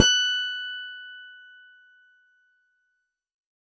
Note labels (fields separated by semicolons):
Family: keyboard; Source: electronic; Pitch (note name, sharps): F#6; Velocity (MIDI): 100